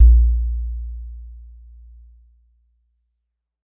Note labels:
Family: mallet percussion; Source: acoustic; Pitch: A#1; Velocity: 50; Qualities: dark

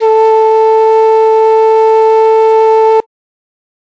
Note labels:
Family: flute; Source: acoustic; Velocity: 75

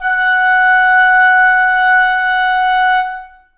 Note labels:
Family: reed; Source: acoustic; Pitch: F#5; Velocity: 50; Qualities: reverb

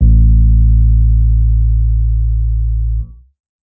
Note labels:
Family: keyboard; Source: electronic; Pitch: A1; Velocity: 75

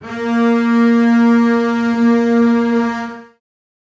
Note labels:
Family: string; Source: acoustic; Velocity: 127; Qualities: reverb

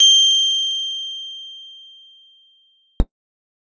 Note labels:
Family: keyboard; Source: electronic; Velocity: 25; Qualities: bright

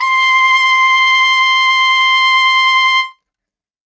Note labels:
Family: reed; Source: acoustic; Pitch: C6; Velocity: 127; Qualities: reverb

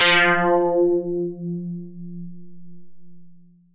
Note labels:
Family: synthesizer lead; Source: synthesizer; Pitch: F3; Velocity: 127

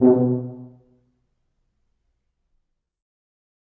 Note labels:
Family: brass; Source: acoustic; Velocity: 100; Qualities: dark, reverb

